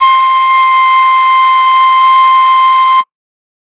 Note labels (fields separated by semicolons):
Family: flute; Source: acoustic; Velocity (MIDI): 50